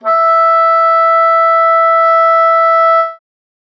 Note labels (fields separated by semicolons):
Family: reed; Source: acoustic; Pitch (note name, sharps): E5; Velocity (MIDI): 127